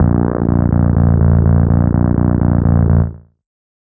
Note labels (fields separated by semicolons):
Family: bass; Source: synthesizer; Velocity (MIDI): 50; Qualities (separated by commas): distorted, tempo-synced